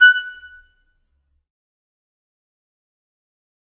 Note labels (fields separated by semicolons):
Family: reed; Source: acoustic; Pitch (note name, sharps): F#6; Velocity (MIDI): 50; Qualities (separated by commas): fast decay, percussive, reverb